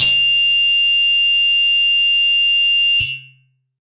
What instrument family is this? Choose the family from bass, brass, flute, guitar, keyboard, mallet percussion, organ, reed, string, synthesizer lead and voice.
guitar